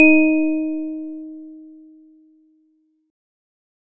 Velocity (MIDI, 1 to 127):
50